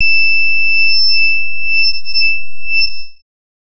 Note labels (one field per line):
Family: bass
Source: synthesizer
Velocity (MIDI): 50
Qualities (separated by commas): bright, distorted, non-linear envelope